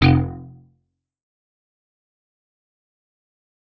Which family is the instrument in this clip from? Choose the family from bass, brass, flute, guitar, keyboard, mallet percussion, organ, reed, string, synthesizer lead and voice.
guitar